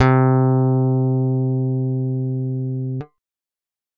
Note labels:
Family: guitar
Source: acoustic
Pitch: C3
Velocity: 75

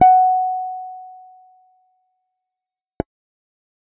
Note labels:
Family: bass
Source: synthesizer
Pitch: F#5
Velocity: 25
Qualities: fast decay

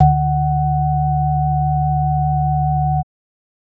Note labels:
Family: organ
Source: electronic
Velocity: 100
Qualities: multiphonic

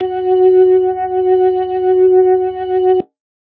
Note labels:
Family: organ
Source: electronic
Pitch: F#4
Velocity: 25

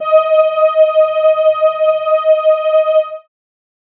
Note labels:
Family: keyboard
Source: synthesizer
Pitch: D#5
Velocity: 75

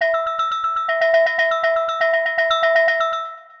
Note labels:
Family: mallet percussion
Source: synthesizer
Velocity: 100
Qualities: long release, multiphonic, percussive, tempo-synced

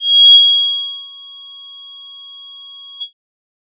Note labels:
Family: bass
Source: synthesizer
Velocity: 127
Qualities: bright

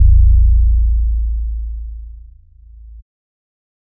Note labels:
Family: bass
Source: synthesizer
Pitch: A0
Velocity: 50

